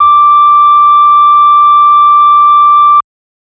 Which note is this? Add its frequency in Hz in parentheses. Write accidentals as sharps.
D6 (1175 Hz)